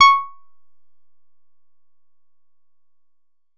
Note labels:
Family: guitar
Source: synthesizer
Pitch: C#6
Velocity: 75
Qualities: percussive

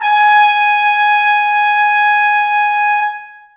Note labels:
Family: brass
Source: acoustic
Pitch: G#5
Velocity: 100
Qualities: bright, long release, reverb

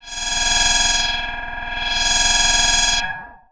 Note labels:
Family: bass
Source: synthesizer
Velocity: 50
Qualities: tempo-synced

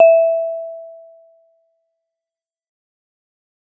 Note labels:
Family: mallet percussion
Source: acoustic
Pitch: E5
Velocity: 100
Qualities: dark, fast decay

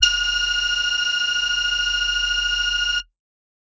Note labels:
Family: voice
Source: synthesizer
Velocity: 75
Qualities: multiphonic

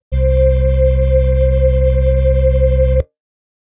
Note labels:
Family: organ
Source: electronic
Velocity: 25

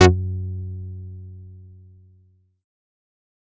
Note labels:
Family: bass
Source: synthesizer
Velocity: 50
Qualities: distorted, fast decay

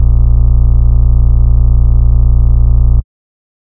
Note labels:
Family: bass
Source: synthesizer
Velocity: 100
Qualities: dark, distorted

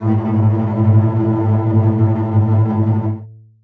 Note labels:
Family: string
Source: acoustic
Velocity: 75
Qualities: long release, non-linear envelope, reverb

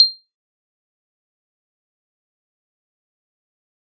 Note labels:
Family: keyboard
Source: electronic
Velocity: 25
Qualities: bright, fast decay, percussive

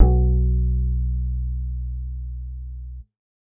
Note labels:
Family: bass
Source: synthesizer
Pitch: B1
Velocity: 100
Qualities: dark, reverb

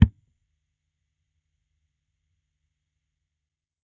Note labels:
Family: bass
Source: electronic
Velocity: 25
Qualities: percussive

